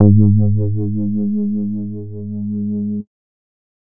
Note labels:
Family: bass; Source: synthesizer; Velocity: 50; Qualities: dark, distorted

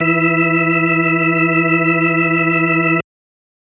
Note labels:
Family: organ; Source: electronic; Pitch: E3; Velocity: 100

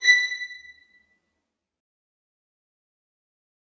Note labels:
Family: string; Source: acoustic; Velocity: 50; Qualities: bright, fast decay, reverb

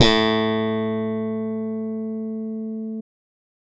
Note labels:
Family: bass; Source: electronic; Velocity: 100

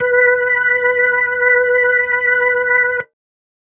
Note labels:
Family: organ; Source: electronic; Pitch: B4; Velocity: 25

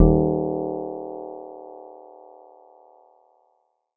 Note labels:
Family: keyboard; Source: electronic; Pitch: D#1; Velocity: 50

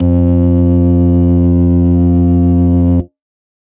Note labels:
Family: organ; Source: electronic; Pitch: F2; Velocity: 50; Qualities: distorted

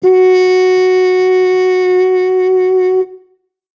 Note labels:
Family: brass; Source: acoustic; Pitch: F#4; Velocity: 50

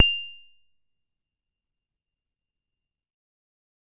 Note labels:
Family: keyboard; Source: electronic; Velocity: 25; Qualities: fast decay, percussive, reverb

